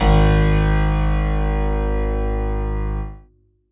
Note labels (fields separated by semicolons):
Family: keyboard; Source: acoustic; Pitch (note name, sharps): G#1; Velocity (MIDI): 100; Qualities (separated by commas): reverb